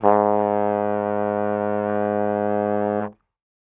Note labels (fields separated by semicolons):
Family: brass; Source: acoustic; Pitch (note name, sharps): G#2; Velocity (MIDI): 25